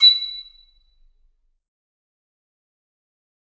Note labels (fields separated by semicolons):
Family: flute; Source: acoustic; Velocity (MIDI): 100; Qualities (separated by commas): bright, fast decay, percussive, reverb